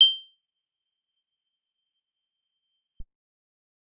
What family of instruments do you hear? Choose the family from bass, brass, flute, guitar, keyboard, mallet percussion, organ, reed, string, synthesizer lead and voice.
guitar